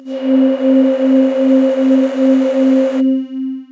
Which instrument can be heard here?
synthesizer voice